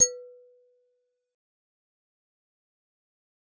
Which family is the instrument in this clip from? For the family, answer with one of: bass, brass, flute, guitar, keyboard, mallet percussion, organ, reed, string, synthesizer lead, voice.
mallet percussion